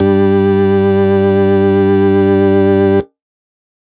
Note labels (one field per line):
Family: organ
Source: electronic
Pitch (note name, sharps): G2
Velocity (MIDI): 50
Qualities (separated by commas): distorted